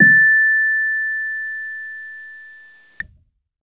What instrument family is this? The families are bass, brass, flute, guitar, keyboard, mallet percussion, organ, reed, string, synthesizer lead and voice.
keyboard